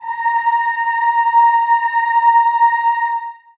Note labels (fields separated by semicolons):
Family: voice; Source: acoustic; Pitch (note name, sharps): A#5; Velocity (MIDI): 25; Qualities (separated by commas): reverb